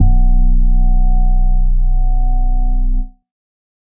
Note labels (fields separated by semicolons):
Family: organ; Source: electronic; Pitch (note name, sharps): B0; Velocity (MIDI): 75; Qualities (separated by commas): dark